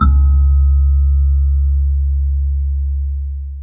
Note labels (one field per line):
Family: mallet percussion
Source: acoustic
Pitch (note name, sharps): C#2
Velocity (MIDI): 75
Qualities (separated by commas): dark, long release, reverb